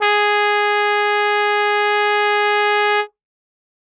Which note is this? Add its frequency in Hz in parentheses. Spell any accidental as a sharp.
G#4 (415.3 Hz)